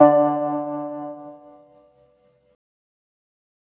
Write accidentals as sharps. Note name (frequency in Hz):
D3 (146.8 Hz)